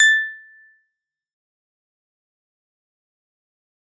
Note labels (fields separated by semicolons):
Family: keyboard; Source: electronic; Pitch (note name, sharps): A6; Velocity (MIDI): 127; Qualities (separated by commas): fast decay, percussive